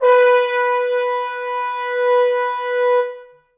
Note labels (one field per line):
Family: brass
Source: acoustic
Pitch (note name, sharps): B4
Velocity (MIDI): 25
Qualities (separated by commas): reverb